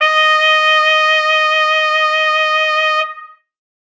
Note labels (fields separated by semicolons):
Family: brass; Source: acoustic; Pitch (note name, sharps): D#5; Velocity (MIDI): 127; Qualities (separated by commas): bright, distorted